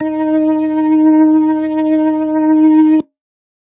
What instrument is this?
electronic organ